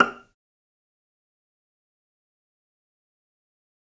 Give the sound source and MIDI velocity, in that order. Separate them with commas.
acoustic, 75